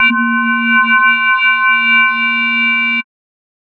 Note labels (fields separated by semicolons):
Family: mallet percussion; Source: synthesizer; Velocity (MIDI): 75; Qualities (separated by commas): multiphonic, non-linear envelope